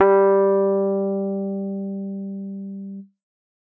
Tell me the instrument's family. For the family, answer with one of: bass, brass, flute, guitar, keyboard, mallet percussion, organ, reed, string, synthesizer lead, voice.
keyboard